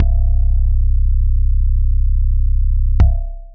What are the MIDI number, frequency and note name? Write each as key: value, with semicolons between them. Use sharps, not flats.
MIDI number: 24; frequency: 32.7 Hz; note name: C1